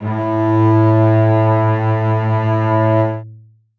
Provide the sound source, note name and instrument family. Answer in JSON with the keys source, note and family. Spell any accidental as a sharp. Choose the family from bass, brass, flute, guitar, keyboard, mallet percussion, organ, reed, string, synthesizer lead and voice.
{"source": "acoustic", "note": "A2", "family": "string"}